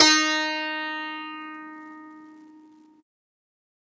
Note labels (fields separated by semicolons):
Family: guitar; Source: acoustic; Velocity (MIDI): 25; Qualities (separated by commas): bright, multiphonic, reverb